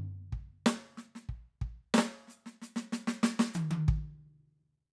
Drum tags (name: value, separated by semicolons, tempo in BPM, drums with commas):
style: funk rock; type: beat; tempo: 92 BPM; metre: 4/4; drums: hi-hat pedal, snare, high tom, kick